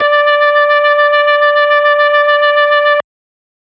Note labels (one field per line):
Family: organ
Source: electronic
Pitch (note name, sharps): D5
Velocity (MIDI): 50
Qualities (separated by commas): distorted